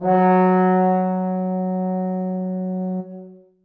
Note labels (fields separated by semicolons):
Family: brass; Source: acoustic; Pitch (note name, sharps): F#3; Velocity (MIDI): 25; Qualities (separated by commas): bright, reverb